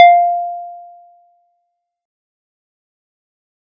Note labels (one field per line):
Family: mallet percussion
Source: acoustic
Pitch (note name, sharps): F5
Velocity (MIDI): 75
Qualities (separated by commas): fast decay